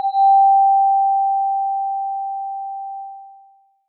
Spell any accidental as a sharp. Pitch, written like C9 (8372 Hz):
G5 (784 Hz)